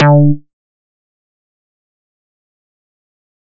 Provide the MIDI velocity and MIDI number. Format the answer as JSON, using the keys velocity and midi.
{"velocity": 75, "midi": 50}